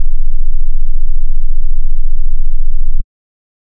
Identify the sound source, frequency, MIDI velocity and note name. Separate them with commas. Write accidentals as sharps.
synthesizer, 14.57 Hz, 127, A#-1